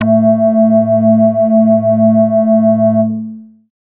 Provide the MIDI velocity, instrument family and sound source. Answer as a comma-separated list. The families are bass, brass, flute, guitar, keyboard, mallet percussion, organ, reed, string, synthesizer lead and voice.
75, bass, synthesizer